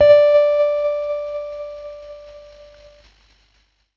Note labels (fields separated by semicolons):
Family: keyboard; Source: electronic; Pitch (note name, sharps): D5; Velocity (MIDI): 25; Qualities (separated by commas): distorted, tempo-synced